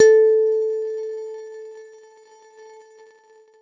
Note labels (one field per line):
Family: guitar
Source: electronic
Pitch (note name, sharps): A4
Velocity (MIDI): 100